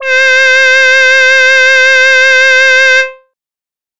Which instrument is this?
synthesizer voice